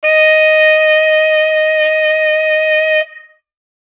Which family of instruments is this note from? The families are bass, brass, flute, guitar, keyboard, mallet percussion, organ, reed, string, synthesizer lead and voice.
reed